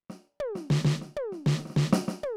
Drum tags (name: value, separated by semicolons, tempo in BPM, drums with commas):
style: hip-hop; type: fill; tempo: 100 BPM; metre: 4/4; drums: snare, high tom